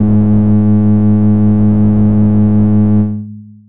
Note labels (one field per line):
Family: keyboard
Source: electronic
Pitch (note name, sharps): G#2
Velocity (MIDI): 100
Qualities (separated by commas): distorted, long release